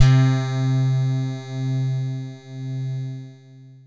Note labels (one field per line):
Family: guitar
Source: synthesizer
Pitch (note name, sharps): C3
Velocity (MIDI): 75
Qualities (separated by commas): long release